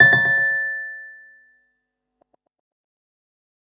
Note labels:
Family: keyboard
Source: electronic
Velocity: 100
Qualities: bright, fast decay, tempo-synced

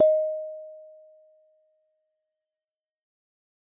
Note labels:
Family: mallet percussion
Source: acoustic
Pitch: D#5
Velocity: 127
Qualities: fast decay, percussive

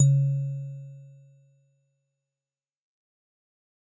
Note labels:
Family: mallet percussion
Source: acoustic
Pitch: C#3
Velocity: 127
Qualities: fast decay

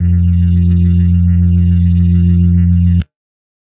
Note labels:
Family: organ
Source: electronic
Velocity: 100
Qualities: dark

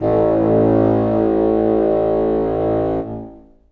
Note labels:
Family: reed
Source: acoustic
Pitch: A1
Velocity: 25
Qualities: long release, reverb

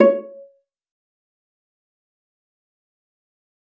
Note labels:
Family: string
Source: acoustic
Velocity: 25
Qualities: fast decay, percussive, reverb

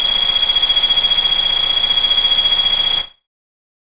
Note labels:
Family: bass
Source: synthesizer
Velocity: 75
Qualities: bright, distorted

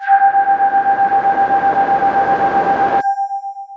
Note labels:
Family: voice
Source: synthesizer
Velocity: 100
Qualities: distorted, long release

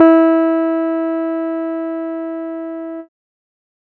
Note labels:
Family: keyboard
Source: electronic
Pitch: E4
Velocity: 75

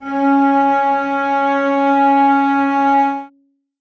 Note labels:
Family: string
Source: acoustic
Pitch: C#4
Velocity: 25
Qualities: reverb

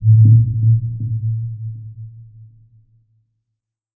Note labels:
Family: synthesizer lead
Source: synthesizer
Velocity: 25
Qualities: dark, non-linear envelope, reverb

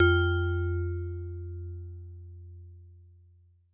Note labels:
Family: mallet percussion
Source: acoustic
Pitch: F2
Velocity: 127

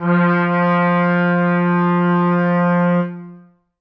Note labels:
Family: brass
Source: acoustic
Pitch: F3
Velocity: 25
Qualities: reverb

